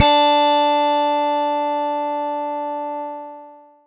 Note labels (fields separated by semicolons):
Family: keyboard; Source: electronic; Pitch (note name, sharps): D4; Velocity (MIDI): 100; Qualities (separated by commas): bright, long release